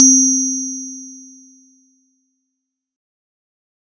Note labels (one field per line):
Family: mallet percussion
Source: acoustic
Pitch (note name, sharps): C4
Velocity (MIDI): 100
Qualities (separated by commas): bright